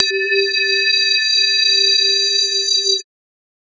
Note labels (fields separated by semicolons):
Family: mallet percussion; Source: electronic; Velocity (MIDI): 100; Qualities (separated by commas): multiphonic, non-linear envelope